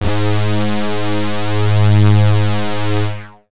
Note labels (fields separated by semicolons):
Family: bass; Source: synthesizer; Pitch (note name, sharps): G#2; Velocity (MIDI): 127; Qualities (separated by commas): bright, distorted